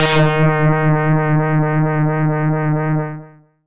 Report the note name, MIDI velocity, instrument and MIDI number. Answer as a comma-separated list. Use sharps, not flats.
D#3, 100, synthesizer bass, 51